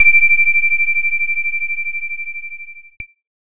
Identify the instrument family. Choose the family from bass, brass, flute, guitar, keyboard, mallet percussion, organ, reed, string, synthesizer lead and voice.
keyboard